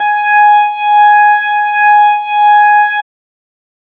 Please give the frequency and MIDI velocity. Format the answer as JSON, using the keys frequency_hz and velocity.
{"frequency_hz": 830.6, "velocity": 100}